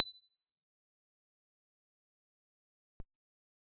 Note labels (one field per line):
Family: guitar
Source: acoustic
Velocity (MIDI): 127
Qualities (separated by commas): bright, fast decay, percussive